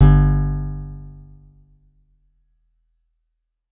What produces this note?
acoustic guitar